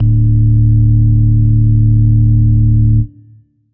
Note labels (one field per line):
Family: organ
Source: electronic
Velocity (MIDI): 127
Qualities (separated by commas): dark